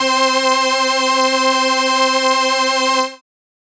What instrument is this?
synthesizer keyboard